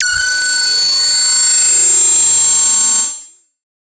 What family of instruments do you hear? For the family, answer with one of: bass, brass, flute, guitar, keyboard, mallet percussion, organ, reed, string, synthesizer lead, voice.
synthesizer lead